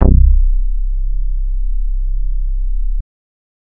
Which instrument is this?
synthesizer bass